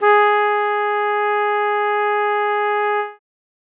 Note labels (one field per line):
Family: brass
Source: acoustic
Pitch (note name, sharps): G#4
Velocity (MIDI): 50